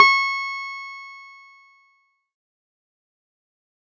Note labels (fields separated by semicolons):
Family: keyboard; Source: electronic; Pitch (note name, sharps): C#6; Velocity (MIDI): 25; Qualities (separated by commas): distorted, fast decay